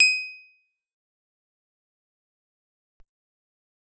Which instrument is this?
acoustic guitar